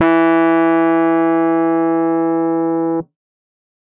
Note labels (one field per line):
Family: keyboard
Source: electronic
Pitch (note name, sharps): E3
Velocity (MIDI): 127